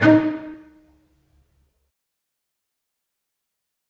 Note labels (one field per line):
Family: string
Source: acoustic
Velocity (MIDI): 50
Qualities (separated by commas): fast decay, percussive, reverb